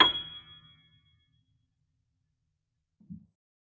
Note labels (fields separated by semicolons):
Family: keyboard; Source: acoustic; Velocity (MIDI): 25; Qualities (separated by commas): fast decay, percussive